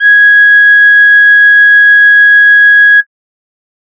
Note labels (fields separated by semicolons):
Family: flute; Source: synthesizer; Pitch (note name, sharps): G#6; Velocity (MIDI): 75